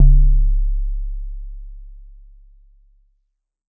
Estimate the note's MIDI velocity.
75